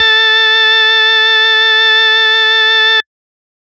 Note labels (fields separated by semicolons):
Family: organ; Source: electronic; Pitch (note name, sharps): A4; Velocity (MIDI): 75; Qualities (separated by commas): distorted